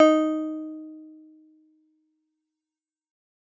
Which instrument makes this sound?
synthesizer guitar